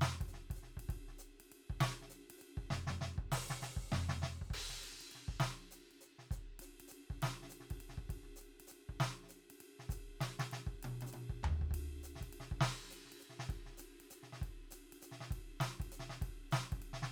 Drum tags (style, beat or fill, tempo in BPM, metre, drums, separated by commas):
jazz, beat, 200 BPM, 3/4, crash, ride, open hi-hat, hi-hat pedal, snare, high tom, mid tom, floor tom, kick